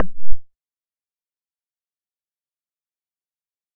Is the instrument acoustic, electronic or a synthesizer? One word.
synthesizer